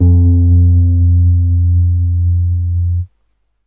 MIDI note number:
41